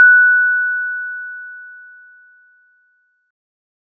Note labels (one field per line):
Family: mallet percussion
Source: acoustic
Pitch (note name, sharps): F#6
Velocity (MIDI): 25